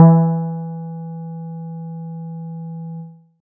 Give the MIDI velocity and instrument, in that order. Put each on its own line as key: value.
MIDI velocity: 75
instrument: synthesizer guitar